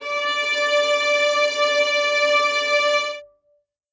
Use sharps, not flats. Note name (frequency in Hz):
D5 (587.3 Hz)